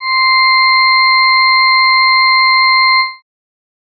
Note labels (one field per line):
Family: organ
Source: electronic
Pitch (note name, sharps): C6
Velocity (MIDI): 75